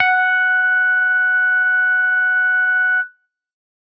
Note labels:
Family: bass; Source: synthesizer; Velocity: 75

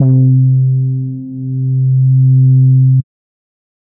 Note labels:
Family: bass; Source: synthesizer; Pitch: C3; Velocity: 75; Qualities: dark

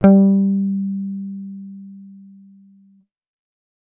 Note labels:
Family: bass; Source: electronic; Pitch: G3; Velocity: 100

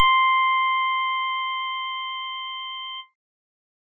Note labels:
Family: organ; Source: electronic; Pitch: C6; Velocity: 127

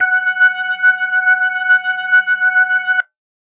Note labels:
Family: organ; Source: electronic; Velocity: 50

